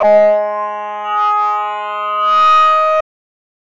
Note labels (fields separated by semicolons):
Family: voice; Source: synthesizer; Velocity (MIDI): 100; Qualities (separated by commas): distorted